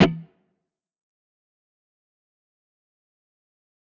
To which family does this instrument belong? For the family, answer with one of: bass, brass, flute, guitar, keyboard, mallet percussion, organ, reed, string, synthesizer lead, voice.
guitar